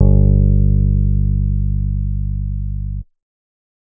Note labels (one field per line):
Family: bass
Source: synthesizer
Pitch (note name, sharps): G1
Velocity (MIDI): 100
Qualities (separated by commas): dark, reverb